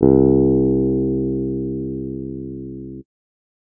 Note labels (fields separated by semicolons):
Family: keyboard; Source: electronic; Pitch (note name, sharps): C2; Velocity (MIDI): 50